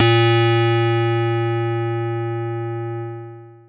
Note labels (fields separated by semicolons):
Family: keyboard; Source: electronic; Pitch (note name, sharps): A#2; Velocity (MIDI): 75; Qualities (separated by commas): distorted, long release